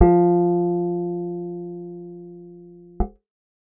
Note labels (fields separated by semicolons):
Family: guitar; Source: acoustic; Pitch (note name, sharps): F3; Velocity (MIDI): 50; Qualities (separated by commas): dark